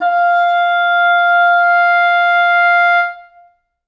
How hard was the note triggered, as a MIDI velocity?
100